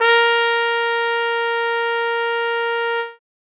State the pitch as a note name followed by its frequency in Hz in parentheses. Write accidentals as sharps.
A#4 (466.2 Hz)